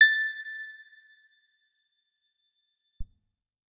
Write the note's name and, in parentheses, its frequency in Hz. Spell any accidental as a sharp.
A6 (1760 Hz)